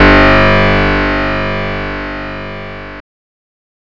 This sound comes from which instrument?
synthesizer guitar